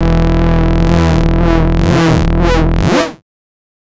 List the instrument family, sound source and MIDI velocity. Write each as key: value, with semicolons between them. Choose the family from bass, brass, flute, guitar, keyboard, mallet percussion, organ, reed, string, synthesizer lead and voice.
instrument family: bass; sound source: synthesizer; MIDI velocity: 50